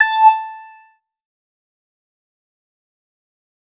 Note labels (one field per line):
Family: bass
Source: synthesizer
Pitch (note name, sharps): A5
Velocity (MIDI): 50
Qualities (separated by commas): distorted, fast decay, percussive